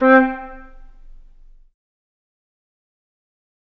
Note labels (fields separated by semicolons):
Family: flute; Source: acoustic; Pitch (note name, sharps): C4; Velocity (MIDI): 100; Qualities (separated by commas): fast decay, percussive, reverb